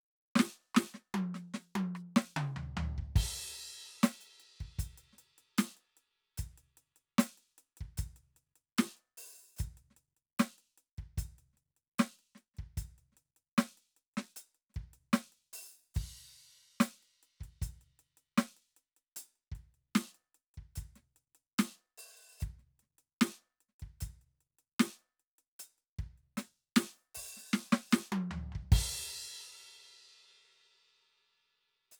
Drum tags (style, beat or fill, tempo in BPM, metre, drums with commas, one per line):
rock
beat
75 BPM
4/4
crash, closed hi-hat, open hi-hat, hi-hat pedal, snare, cross-stick, high tom, mid tom, floor tom, kick